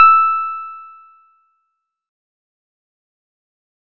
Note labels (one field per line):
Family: guitar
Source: synthesizer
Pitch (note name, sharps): E6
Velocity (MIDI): 25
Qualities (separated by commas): fast decay